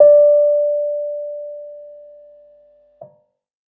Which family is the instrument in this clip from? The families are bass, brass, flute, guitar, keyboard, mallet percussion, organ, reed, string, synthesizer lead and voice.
keyboard